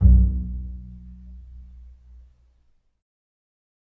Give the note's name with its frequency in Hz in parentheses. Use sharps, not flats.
B1 (61.74 Hz)